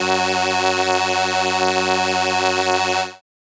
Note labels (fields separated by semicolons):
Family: keyboard; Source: synthesizer; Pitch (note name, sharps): F#2; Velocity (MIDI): 50; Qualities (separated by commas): bright